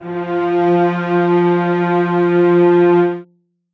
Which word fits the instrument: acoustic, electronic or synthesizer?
acoustic